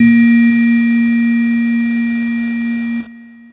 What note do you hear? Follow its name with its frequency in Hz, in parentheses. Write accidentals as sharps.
A#3 (233.1 Hz)